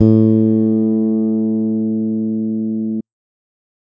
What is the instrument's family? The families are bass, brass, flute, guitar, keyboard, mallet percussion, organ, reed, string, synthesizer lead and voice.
bass